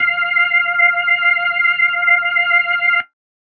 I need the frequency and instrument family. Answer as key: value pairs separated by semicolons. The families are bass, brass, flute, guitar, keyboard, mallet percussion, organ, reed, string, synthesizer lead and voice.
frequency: 698.5 Hz; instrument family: organ